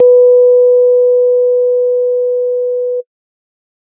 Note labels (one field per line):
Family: organ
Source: electronic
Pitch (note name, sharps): B4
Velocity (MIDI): 50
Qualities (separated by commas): dark